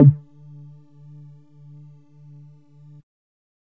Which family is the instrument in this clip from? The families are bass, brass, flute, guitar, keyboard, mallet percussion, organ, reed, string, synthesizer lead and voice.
bass